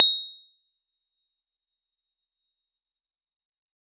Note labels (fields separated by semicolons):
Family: keyboard; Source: electronic; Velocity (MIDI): 127; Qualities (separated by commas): fast decay, percussive